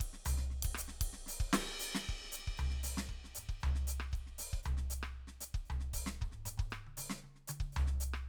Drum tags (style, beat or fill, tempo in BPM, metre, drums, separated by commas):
jazz-funk, beat, 116 BPM, 4/4, ride, hi-hat pedal, snare, cross-stick, high tom, mid tom, floor tom, kick